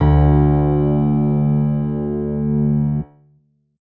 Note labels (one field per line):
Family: keyboard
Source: electronic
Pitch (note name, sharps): D2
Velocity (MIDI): 75